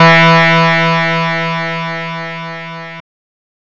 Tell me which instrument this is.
synthesizer guitar